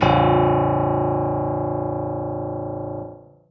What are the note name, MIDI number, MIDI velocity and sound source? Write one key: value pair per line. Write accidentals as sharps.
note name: A0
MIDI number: 21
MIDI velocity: 127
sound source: acoustic